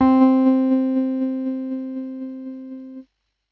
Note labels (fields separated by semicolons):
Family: keyboard; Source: electronic; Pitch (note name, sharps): C4; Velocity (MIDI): 75; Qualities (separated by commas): distorted, tempo-synced